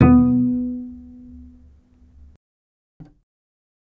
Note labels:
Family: bass; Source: electronic; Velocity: 75; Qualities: fast decay, reverb

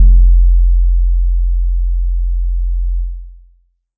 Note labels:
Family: mallet percussion; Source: acoustic; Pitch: F1; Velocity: 25; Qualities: dark, long release

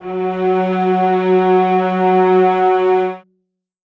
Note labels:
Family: string; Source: acoustic; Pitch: F#3; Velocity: 75; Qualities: reverb

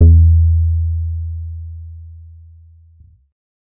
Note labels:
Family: bass; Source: synthesizer; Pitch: E2; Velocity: 25; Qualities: dark

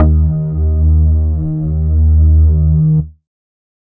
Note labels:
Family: bass; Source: synthesizer; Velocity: 75

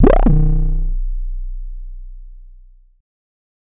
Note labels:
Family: bass; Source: synthesizer; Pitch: B0; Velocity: 75; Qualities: distorted

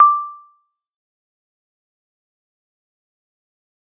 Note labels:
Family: mallet percussion; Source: acoustic; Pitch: D6; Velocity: 50; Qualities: fast decay, percussive

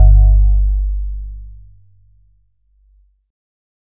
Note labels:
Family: keyboard; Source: electronic; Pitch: G1; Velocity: 75

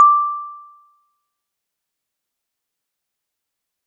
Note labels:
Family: mallet percussion; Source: acoustic; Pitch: D6; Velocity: 127; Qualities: fast decay, percussive

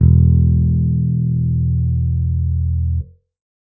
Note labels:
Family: bass; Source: electronic; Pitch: E1; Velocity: 100

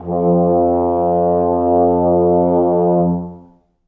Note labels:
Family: brass; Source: acoustic; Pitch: F2; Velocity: 25; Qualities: dark, long release, reverb

